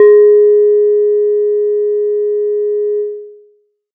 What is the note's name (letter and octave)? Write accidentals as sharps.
G#4